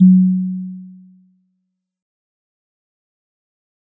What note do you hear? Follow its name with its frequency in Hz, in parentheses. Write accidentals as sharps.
F#3 (185 Hz)